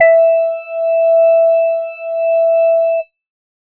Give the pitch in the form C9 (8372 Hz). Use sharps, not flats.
E5 (659.3 Hz)